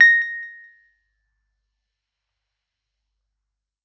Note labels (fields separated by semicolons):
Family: keyboard; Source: electronic; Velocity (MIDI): 100; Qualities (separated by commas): percussive